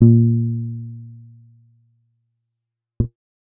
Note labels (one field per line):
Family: bass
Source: synthesizer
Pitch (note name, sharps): A#2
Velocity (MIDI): 25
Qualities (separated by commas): dark, fast decay